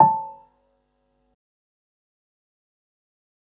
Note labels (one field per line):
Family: keyboard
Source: electronic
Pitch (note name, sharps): A5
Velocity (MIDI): 25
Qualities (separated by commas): fast decay, percussive